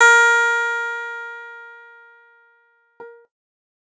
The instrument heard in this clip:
electronic guitar